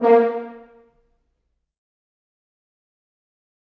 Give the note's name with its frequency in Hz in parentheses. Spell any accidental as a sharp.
A#3 (233.1 Hz)